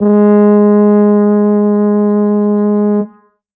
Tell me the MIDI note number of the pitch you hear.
56